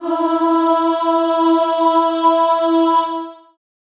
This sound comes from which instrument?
acoustic voice